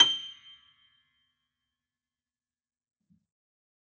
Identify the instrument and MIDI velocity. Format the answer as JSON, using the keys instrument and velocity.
{"instrument": "acoustic keyboard", "velocity": 100}